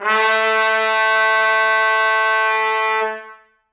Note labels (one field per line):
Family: brass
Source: acoustic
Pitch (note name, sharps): A3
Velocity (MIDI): 127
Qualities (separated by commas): reverb